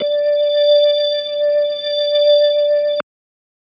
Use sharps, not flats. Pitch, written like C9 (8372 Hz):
D5 (587.3 Hz)